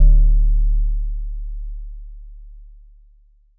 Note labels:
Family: mallet percussion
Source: acoustic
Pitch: D1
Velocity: 50

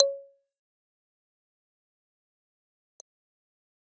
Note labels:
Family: keyboard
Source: electronic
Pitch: C#5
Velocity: 25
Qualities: fast decay, percussive

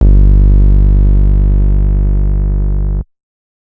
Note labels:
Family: bass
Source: synthesizer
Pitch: G1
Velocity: 127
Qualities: distorted

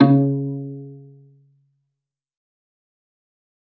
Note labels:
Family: string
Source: acoustic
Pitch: C#3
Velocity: 75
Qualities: dark, fast decay, reverb

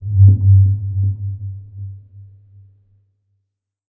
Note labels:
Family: synthesizer lead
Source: synthesizer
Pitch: G2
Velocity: 50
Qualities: dark, non-linear envelope, reverb

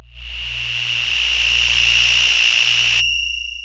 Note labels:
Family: voice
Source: synthesizer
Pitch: A#1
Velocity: 127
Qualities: distorted, long release

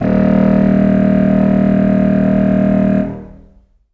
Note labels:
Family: reed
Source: acoustic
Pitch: D#1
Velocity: 75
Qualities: distorted, long release, reverb

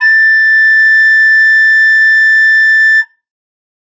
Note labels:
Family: flute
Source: acoustic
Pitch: A6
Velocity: 100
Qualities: bright

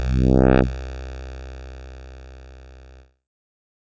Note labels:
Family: keyboard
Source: synthesizer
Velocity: 25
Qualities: bright, distorted

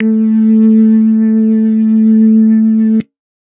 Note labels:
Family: organ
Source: electronic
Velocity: 127

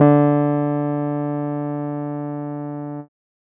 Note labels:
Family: keyboard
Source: electronic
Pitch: D3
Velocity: 50

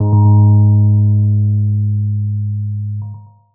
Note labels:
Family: keyboard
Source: electronic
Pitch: G#2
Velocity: 50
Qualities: dark, distorted, tempo-synced

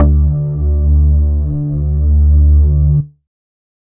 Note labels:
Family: bass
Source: synthesizer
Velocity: 25

